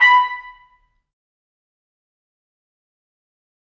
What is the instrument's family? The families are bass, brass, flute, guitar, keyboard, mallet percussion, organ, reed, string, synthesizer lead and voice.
brass